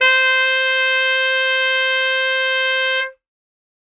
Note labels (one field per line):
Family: reed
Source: acoustic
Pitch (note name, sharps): C5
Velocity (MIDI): 100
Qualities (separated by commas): bright